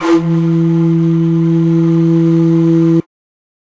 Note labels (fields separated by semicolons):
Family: flute; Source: acoustic; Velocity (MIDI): 127